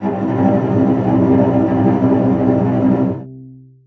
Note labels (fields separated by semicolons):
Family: string; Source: acoustic; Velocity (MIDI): 50; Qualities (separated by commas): long release, non-linear envelope, reverb